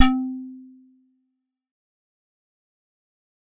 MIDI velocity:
50